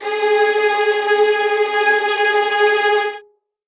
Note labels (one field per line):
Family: string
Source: acoustic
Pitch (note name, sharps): G#4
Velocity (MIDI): 75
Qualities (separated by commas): bright, non-linear envelope, reverb